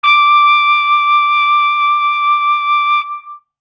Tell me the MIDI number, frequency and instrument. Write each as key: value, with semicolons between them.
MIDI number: 86; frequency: 1175 Hz; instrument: acoustic brass instrument